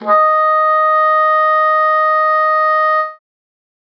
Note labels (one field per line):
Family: reed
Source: acoustic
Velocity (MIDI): 50